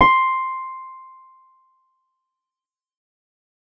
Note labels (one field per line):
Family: keyboard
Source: synthesizer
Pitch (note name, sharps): C6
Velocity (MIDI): 75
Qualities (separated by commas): fast decay